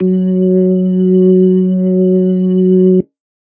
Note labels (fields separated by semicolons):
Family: organ; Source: electronic; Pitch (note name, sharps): F#3; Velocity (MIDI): 100; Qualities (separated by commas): dark